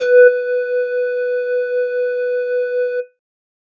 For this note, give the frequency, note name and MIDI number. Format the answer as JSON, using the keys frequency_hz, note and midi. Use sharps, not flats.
{"frequency_hz": 493.9, "note": "B4", "midi": 71}